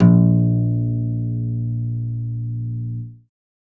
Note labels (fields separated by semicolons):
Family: guitar; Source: acoustic; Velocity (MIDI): 75; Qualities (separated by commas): reverb